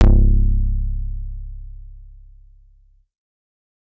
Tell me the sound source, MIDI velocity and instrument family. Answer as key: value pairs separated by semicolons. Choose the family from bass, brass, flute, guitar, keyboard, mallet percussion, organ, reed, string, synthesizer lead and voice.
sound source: synthesizer; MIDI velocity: 100; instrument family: bass